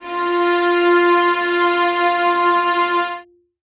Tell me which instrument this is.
acoustic string instrument